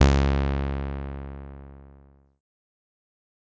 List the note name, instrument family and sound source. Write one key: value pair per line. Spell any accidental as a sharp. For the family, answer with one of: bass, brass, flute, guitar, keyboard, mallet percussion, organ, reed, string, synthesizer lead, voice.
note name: C#2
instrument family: bass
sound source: synthesizer